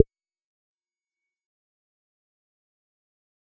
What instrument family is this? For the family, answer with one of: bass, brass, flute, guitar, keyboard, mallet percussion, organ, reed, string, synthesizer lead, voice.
bass